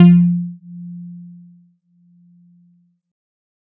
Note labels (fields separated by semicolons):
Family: keyboard; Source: electronic; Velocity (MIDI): 50